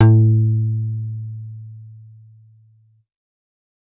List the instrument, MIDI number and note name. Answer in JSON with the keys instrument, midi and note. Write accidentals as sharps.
{"instrument": "synthesizer bass", "midi": 45, "note": "A2"}